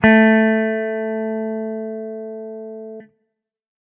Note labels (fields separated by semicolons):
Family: guitar; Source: electronic; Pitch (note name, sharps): A3; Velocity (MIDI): 75; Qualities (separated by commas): distorted